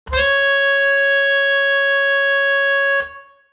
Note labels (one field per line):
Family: reed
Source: acoustic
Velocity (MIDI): 50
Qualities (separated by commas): bright